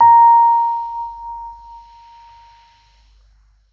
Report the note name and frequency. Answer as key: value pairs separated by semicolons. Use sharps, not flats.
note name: A#5; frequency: 932.3 Hz